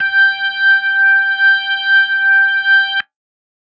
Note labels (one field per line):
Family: organ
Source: electronic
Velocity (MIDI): 25